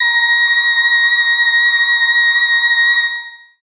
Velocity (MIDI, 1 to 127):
127